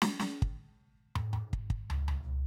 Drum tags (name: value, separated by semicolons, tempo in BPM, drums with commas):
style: country; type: fill; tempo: 78 BPM; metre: 4/4; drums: hi-hat pedal, snare, mid tom, floor tom, kick